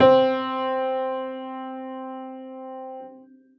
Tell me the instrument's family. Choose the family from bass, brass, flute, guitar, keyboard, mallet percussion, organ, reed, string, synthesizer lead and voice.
keyboard